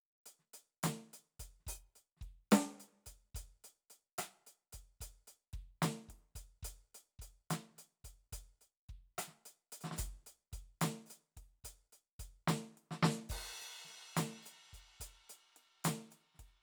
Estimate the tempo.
72 BPM